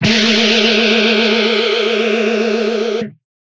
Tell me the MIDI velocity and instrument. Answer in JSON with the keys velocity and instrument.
{"velocity": 75, "instrument": "electronic guitar"}